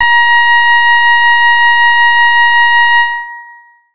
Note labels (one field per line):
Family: keyboard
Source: electronic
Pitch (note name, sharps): A#5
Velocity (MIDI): 127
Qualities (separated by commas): distorted, long release